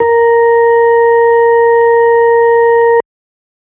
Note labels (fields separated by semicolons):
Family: organ; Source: electronic; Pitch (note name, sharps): A#4; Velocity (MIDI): 100